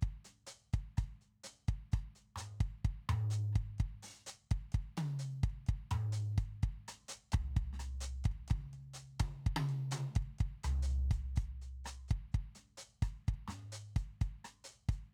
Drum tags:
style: bossa nova; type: beat; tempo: 127 BPM; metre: 4/4; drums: closed hi-hat, open hi-hat, hi-hat pedal, snare, cross-stick, high tom, mid tom, floor tom, kick

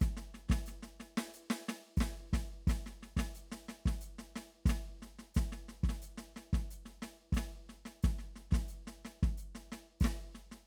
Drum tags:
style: folk rock; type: beat; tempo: 90 BPM; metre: 4/4; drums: hi-hat pedal, snare, kick

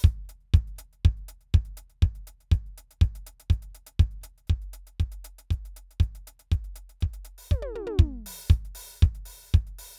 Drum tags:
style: disco; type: beat; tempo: 120 BPM; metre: 4/4; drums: closed hi-hat, open hi-hat, hi-hat pedal, high tom, mid tom, kick

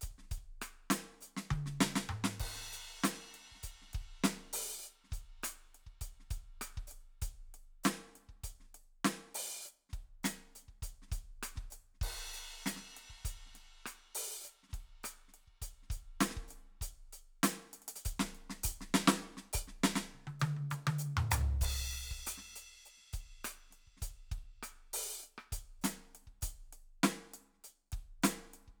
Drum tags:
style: funk; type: beat; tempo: 100 BPM; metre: 4/4; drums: crash, closed hi-hat, open hi-hat, hi-hat pedal, snare, cross-stick, high tom, mid tom, floor tom, kick

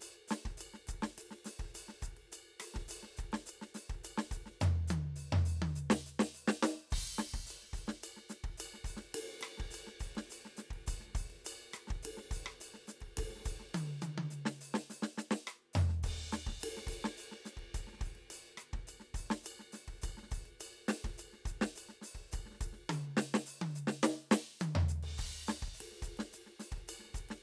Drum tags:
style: Afro-Cuban; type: beat; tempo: 105 BPM; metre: 4/4; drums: crash, ride, ride bell, closed hi-hat, open hi-hat, hi-hat pedal, snare, cross-stick, high tom, floor tom, kick

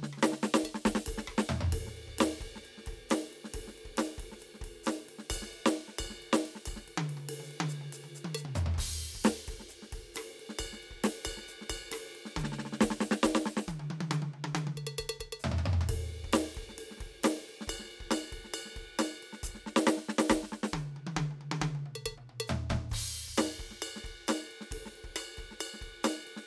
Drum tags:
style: rock; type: beat; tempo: 136 BPM; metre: 4/4; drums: crash, ride, ride bell, hi-hat pedal, percussion, snare, cross-stick, high tom, mid tom, floor tom, kick

